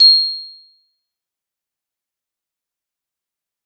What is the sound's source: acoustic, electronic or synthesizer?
acoustic